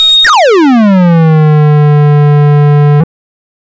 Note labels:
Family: bass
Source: synthesizer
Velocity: 127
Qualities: bright, distorted, non-linear envelope

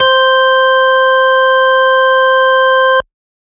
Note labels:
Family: organ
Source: electronic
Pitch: C5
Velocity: 25

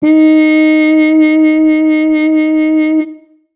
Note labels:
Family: brass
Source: acoustic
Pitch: D#4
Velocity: 75

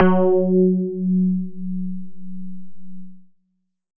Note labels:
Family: synthesizer lead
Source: synthesizer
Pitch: F#3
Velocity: 50

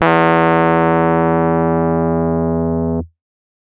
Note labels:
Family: keyboard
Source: electronic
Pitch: E2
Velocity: 100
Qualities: distorted

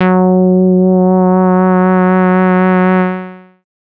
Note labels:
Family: bass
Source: synthesizer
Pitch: F#3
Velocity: 127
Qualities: distorted, long release

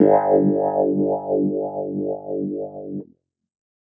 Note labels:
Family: keyboard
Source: electronic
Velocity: 25

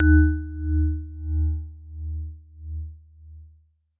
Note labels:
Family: mallet percussion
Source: acoustic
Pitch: D#2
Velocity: 100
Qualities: dark, non-linear envelope

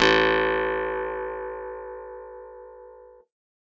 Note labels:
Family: guitar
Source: acoustic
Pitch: A1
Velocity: 50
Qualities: bright

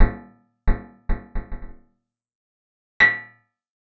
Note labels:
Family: guitar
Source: acoustic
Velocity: 50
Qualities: percussive, reverb

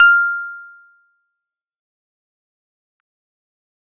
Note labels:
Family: keyboard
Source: electronic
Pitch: F6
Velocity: 127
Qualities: fast decay, percussive

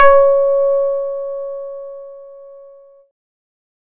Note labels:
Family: keyboard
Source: electronic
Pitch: C#5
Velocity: 127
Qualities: bright, distorted

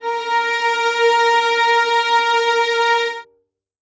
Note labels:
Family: string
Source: acoustic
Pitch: A#4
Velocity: 100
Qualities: reverb

